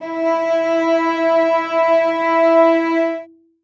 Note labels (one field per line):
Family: string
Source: acoustic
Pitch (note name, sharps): E4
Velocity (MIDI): 50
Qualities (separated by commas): reverb